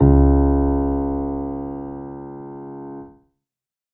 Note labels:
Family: keyboard; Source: acoustic; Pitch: C#2; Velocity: 25; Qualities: reverb

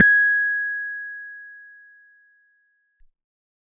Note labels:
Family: keyboard; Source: electronic; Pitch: G#6; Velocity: 100

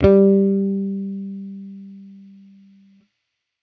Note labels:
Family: bass; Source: electronic; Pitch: G3; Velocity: 25; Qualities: distorted

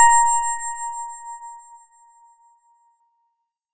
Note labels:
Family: organ; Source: electronic; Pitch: A#5; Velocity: 75; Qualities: bright

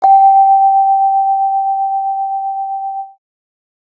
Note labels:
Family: mallet percussion; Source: acoustic; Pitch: G5; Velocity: 25; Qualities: multiphonic

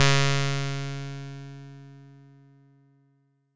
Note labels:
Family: bass; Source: synthesizer; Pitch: C#3; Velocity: 25; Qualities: bright, distorted

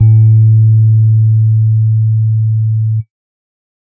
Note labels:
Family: keyboard; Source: electronic; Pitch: A2; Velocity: 50; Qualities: dark

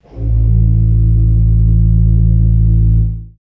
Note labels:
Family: organ; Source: acoustic; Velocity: 127; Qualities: dark, reverb

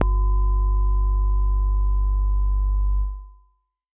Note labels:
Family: keyboard; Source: acoustic; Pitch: G1; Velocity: 50

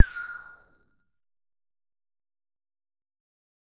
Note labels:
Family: bass; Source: synthesizer; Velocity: 75; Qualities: distorted, fast decay, percussive

